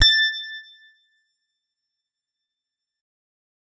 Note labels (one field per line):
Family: guitar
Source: electronic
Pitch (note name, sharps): A6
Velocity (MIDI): 100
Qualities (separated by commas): bright, fast decay, percussive